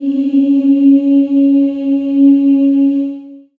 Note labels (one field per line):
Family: voice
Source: acoustic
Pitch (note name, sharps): C#4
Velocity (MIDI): 50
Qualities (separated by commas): long release, reverb